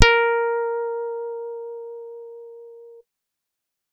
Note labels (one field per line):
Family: guitar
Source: electronic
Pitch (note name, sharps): A#4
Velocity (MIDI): 25